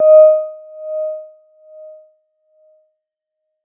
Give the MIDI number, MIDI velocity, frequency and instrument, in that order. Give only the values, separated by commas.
75, 75, 622.3 Hz, electronic mallet percussion instrument